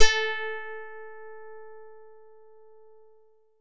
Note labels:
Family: guitar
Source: synthesizer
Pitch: A4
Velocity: 25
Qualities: bright

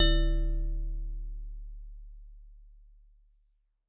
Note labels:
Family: mallet percussion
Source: acoustic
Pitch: D1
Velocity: 100

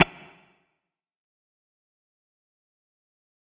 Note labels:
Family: guitar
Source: electronic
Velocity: 50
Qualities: distorted, fast decay, percussive

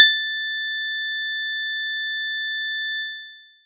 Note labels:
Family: mallet percussion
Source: acoustic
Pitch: A6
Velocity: 25

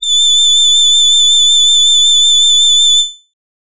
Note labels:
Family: voice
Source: synthesizer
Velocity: 127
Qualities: bright

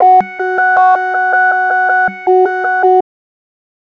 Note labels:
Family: bass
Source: synthesizer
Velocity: 75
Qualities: tempo-synced

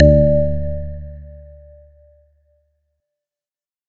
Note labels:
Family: organ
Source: electronic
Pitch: D2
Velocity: 100

